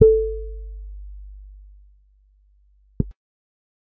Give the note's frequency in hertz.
440 Hz